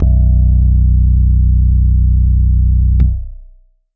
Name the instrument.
electronic keyboard